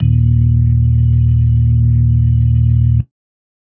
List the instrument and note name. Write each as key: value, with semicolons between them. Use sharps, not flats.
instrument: electronic organ; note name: D#1